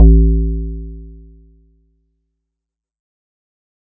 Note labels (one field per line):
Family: keyboard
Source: electronic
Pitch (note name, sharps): A1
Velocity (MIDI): 100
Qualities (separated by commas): dark, fast decay